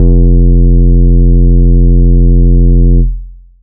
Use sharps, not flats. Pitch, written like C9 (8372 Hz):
F1 (43.65 Hz)